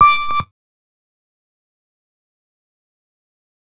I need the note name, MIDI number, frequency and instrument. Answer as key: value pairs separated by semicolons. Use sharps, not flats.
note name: D6; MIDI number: 86; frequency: 1175 Hz; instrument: synthesizer bass